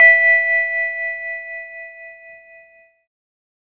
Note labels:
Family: keyboard; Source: electronic; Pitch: E5; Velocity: 75; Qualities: reverb

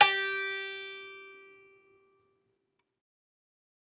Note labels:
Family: guitar; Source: acoustic; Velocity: 100; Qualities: bright, multiphonic, reverb

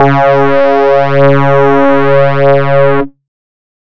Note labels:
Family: bass; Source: synthesizer; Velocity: 75; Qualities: distorted

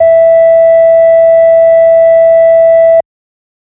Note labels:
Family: organ; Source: electronic; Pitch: E5; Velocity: 127

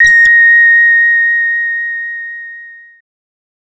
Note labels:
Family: bass; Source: synthesizer; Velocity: 127; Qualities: distorted

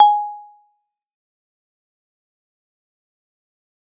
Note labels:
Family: mallet percussion; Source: acoustic; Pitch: G#5; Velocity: 75; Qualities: fast decay, percussive

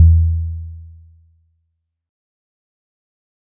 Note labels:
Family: guitar; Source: synthesizer; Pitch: E2; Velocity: 25; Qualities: dark, fast decay

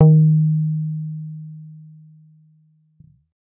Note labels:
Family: bass; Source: synthesizer; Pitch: D#3; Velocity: 50; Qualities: dark

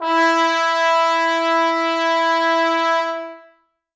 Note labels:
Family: brass; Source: acoustic; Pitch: E4; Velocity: 127; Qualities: bright, reverb

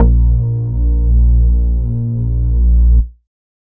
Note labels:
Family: bass; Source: synthesizer; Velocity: 75

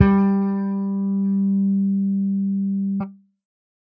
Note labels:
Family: bass; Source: electronic; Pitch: G3; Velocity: 127

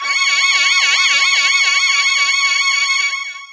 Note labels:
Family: voice; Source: synthesizer; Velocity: 127; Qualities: bright, distorted, long release

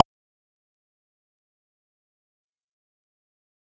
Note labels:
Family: bass; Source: synthesizer; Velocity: 25; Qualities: fast decay, percussive

